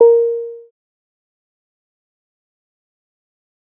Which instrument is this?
synthesizer bass